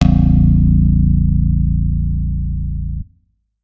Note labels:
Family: guitar; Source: electronic; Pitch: A0; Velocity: 127; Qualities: reverb

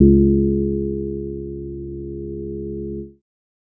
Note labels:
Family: bass; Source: synthesizer; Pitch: C#2; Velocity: 25; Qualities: dark

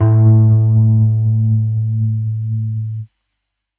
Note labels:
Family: keyboard; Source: electronic; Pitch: A2; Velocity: 75; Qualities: distorted

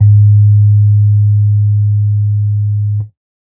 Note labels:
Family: keyboard; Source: electronic; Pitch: G#2; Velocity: 25

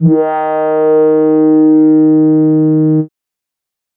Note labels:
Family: keyboard; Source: synthesizer; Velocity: 100

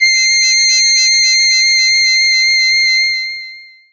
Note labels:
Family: voice; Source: synthesizer; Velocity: 75; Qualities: long release

